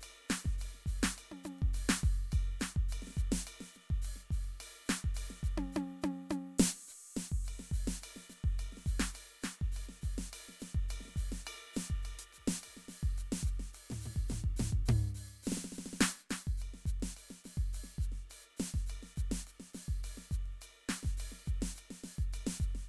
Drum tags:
Afro-Cuban, beat, 105 BPM, 4/4, crash, ride, ride bell, closed hi-hat, open hi-hat, hi-hat pedal, snare, high tom, floor tom, kick

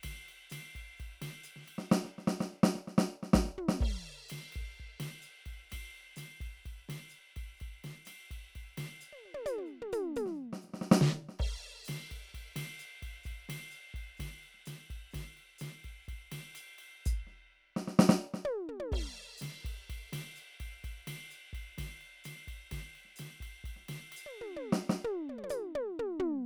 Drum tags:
bossa nova, beat, 127 BPM, 4/4, crash, ride, ride bell, hi-hat pedal, snare, high tom, mid tom, floor tom, kick

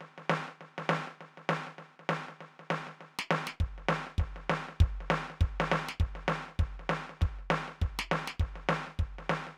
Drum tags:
rockabilly, beat, 200 BPM, 4/4, snare, kick

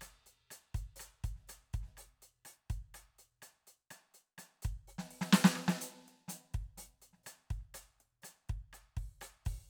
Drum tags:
cha-cha, beat, 124 BPM, 4/4, closed hi-hat, open hi-hat, hi-hat pedal, snare, cross-stick, kick

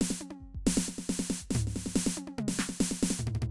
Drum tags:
hip-hop, fill, 67 BPM, 4/4, snare, high tom, mid tom, floor tom, kick

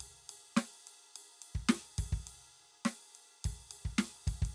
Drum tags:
rock, beat, 105 BPM, 4/4, ride, snare, kick

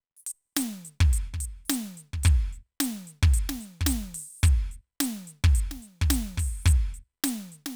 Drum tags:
swing, beat, 215 BPM, 4/4, closed hi-hat, open hi-hat, hi-hat pedal, snare, kick

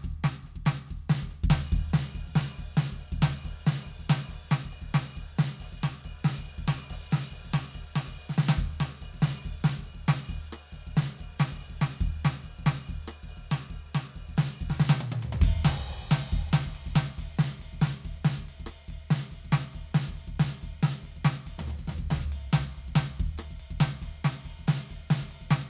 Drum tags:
punk, beat, 140 BPM, 4/4, crash, ride, percussion, snare, cross-stick, high tom, floor tom, kick

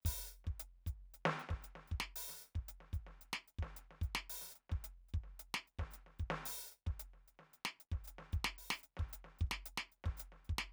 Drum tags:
songo, beat, 112 BPM, 4/4, closed hi-hat, open hi-hat, hi-hat pedal, snare, kick

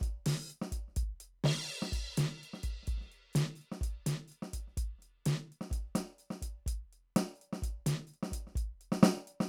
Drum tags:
Middle Eastern, beat, 126 BPM, 4/4, crash, closed hi-hat, open hi-hat, hi-hat pedal, snare, kick

